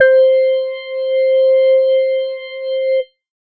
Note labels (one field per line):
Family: organ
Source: electronic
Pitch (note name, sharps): C5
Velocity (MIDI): 127